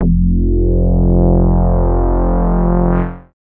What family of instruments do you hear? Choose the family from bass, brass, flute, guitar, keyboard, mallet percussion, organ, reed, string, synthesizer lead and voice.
bass